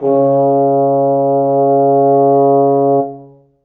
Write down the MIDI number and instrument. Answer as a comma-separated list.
49, acoustic brass instrument